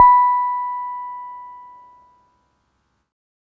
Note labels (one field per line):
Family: keyboard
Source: electronic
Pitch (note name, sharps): B5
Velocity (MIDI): 75